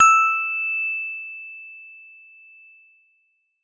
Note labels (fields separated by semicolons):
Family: mallet percussion; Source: acoustic; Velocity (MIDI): 75; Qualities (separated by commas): bright